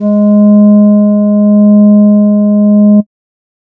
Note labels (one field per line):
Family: flute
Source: synthesizer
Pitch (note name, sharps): G#3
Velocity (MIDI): 100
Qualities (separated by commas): dark